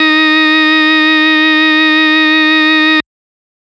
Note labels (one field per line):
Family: organ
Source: electronic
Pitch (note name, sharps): D#4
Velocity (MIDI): 127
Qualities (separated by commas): bright, distorted